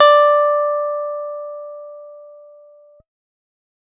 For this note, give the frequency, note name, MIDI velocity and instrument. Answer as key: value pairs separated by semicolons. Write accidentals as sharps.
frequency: 587.3 Hz; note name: D5; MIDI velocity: 50; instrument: electronic guitar